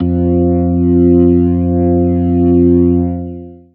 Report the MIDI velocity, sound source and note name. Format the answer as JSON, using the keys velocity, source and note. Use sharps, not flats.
{"velocity": 100, "source": "electronic", "note": "F2"}